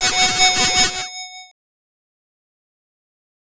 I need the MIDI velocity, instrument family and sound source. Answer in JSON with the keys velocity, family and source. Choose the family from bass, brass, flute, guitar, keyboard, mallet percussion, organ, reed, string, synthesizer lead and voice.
{"velocity": 25, "family": "bass", "source": "synthesizer"}